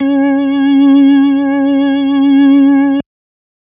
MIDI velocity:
25